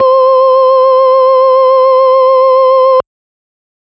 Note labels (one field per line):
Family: organ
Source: electronic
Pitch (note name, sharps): C5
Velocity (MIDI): 127